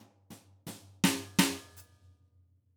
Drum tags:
soft pop, fill, 83 BPM, 4/4, hi-hat pedal, percussion, snare, floor tom

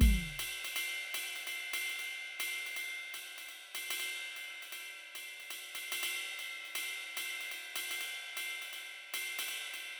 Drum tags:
jazz, beat, 120 BPM, 4/4, ride, ride bell, kick

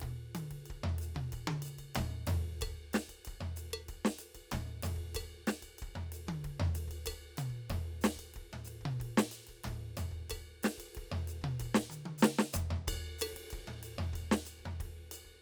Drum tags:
samba, beat, 93 BPM, 4/4, ride, ride bell, hi-hat pedal, percussion, snare, high tom, mid tom, floor tom, kick

